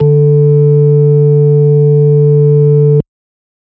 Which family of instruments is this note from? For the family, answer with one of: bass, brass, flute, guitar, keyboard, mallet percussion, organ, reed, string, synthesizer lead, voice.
organ